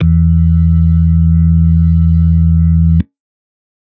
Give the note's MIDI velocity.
50